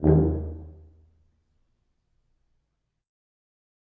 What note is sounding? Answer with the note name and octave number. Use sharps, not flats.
D#2